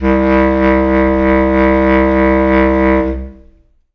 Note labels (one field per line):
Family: reed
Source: acoustic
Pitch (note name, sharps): C2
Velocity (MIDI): 25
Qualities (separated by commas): long release, reverb